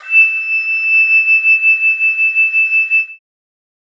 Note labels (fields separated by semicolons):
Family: flute; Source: acoustic; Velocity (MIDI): 25